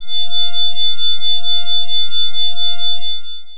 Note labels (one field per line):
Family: organ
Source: electronic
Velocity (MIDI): 127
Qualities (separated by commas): distorted, long release